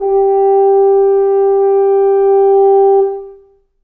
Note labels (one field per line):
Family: brass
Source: acoustic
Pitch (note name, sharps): G4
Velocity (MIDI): 50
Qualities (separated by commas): long release, reverb